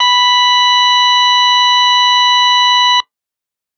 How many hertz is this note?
987.8 Hz